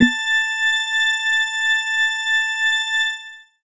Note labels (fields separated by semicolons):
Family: organ; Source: electronic; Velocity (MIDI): 127; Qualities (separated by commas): reverb